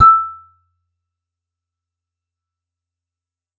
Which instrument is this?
acoustic guitar